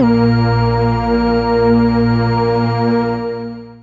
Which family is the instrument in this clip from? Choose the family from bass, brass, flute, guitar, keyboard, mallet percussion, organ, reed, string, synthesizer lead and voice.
synthesizer lead